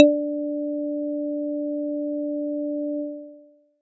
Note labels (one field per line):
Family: mallet percussion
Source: acoustic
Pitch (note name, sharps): D4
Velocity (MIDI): 100